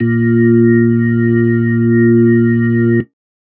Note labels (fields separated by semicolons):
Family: organ; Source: electronic; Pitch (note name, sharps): A#2; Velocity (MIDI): 50; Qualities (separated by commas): dark